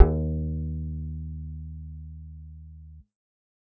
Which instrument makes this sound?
synthesizer bass